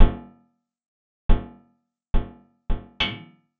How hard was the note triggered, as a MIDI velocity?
75